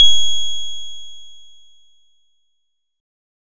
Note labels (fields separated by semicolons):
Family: keyboard; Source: electronic; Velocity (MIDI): 127; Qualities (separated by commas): bright